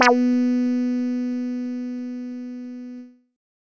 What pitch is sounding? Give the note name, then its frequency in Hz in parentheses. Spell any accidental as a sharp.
B3 (246.9 Hz)